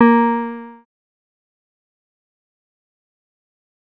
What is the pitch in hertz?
233.1 Hz